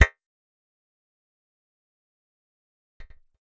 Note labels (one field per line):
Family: bass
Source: synthesizer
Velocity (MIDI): 75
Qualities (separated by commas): fast decay, percussive